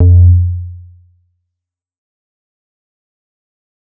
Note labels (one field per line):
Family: bass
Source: synthesizer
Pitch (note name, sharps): F2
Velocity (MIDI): 100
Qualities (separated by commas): dark, fast decay